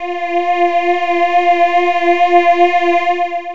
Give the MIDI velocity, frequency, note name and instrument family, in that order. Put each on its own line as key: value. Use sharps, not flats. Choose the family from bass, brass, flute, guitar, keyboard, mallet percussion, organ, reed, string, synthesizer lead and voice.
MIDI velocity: 127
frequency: 349.2 Hz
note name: F4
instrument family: voice